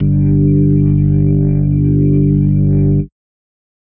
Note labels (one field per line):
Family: organ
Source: electronic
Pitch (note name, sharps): G1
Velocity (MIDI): 50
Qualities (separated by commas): dark, distorted